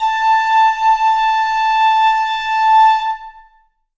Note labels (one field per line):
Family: flute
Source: acoustic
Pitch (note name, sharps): A5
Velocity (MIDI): 50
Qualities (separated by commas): long release, reverb